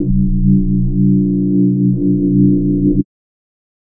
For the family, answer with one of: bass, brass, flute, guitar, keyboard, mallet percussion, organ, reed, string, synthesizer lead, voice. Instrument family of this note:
mallet percussion